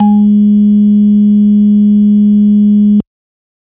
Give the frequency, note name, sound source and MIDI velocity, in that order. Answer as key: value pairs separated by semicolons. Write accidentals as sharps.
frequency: 207.7 Hz; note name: G#3; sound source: electronic; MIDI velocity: 75